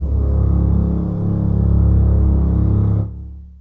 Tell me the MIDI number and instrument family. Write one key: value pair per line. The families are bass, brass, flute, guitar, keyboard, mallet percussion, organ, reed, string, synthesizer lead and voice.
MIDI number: 25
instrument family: string